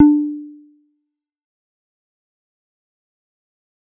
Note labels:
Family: bass; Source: synthesizer; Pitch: D4; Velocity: 100; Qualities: dark, fast decay, percussive

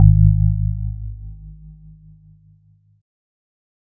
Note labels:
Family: keyboard; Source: electronic; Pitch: G#1; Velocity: 127; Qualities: dark

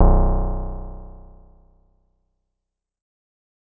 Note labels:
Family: bass; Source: synthesizer; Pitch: B0; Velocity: 75; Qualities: fast decay

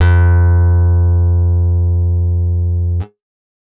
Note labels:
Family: guitar; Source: acoustic; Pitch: F2; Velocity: 100

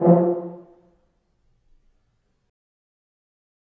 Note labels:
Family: brass; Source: acoustic; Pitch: F3; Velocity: 25; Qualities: dark, fast decay, percussive, reverb

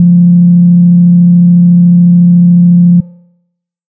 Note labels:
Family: bass; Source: synthesizer; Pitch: F3; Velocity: 50; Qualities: dark

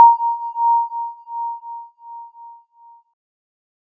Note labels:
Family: keyboard; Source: synthesizer; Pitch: A#5; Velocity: 50

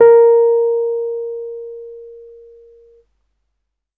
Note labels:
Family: keyboard; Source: electronic; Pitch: A#4; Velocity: 75; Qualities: dark

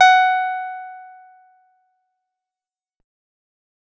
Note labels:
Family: guitar; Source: acoustic; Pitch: F#5; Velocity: 127; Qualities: fast decay

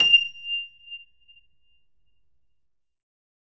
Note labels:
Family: keyboard; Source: electronic; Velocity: 127; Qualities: bright, reverb

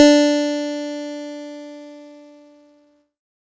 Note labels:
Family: keyboard; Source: electronic; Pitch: D4; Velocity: 100; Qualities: bright, distorted

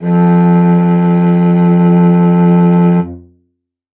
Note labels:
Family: string; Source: acoustic; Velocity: 50; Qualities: reverb

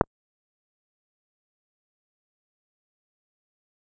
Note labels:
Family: guitar; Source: electronic; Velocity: 100; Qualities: fast decay, percussive

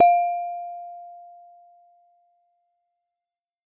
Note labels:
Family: mallet percussion; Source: acoustic; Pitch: F5; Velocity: 127

